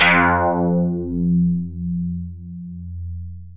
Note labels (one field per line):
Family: synthesizer lead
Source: synthesizer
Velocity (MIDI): 100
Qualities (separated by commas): long release